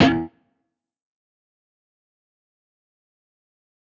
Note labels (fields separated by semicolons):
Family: guitar; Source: electronic; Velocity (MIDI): 127; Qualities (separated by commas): bright, distorted, fast decay, percussive